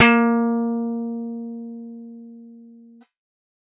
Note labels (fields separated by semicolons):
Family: guitar; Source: synthesizer; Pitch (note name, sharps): A#3; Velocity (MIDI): 100